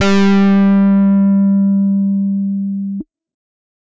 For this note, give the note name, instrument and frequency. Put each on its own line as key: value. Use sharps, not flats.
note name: G3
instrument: electronic guitar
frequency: 196 Hz